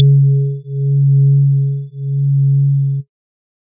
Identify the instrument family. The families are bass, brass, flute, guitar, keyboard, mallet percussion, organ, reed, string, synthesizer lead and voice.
organ